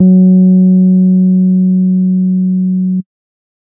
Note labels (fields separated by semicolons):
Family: keyboard; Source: electronic; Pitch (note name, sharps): F#3; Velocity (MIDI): 50; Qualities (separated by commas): dark